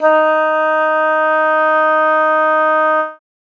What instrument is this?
acoustic reed instrument